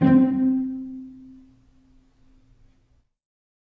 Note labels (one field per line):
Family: string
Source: acoustic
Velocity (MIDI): 75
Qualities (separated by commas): dark, reverb